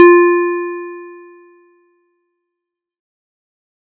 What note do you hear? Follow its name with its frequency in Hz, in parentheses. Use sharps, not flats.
F4 (349.2 Hz)